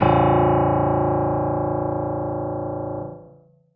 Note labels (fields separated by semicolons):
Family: keyboard; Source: acoustic; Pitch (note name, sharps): A0; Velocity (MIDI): 75